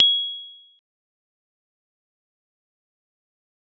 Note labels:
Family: mallet percussion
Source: acoustic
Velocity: 50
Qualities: bright, fast decay, percussive

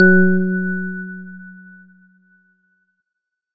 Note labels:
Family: organ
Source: electronic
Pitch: F#3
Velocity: 25

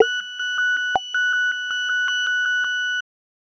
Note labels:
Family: bass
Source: synthesizer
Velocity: 75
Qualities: bright, tempo-synced

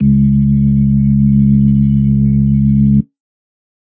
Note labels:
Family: organ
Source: electronic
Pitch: C#2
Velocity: 25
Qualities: dark

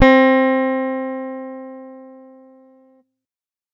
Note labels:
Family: guitar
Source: electronic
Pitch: C4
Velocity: 50

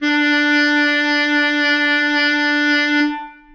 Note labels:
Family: reed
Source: acoustic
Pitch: D4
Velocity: 127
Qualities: long release, reverb

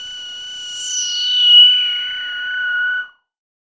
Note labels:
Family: bass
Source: synthesizer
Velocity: 25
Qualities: non-linear envelope

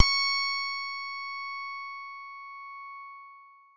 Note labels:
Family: guitar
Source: synthesizer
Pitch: C#6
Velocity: 127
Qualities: bright

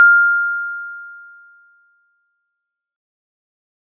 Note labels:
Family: mallet percussion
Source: acoustic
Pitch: F6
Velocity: 100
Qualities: fast decay

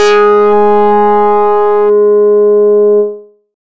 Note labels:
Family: bass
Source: synthesizer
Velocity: 100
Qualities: bright, distorted

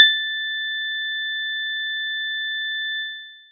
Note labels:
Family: mallet percussion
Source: acoustic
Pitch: A6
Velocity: 100

